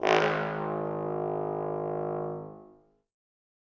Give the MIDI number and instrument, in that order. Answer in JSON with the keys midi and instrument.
{"midi": 32, "instrument": "acoustic brass instrument"}